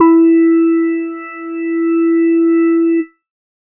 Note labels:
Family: organ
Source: electronic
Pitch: E4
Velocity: 127

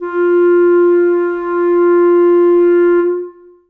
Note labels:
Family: reed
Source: acoustic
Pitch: F4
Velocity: 75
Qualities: long release, reverb

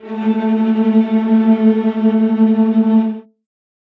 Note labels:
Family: string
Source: acoustic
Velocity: 75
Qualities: non-linear envelope, reverb

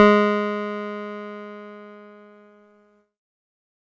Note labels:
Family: keyboard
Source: electronic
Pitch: G#3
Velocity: 127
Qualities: distorted

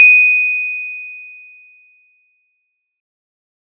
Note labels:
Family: mallet percussion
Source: acoustic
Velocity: 50

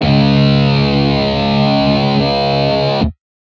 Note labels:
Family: guitar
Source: electronic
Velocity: 25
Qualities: bright, distorted

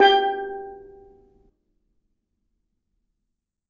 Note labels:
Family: mallet percussion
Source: acoustic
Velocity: 75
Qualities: reverb

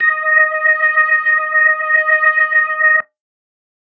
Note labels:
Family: organ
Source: electronic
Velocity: 127

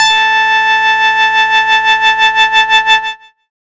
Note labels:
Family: bass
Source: synthesizer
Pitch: A5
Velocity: 50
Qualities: bright, distorted

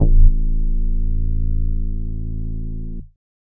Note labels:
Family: flute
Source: synthesizer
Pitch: A0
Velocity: 75

